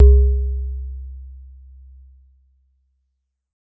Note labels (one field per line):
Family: mallet percussion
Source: acoustic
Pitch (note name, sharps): C2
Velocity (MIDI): 127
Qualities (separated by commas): dark